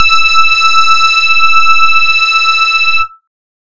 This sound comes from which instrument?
synthesizer bass